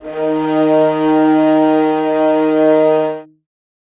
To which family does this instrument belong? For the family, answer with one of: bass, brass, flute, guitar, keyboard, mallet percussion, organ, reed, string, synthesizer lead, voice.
string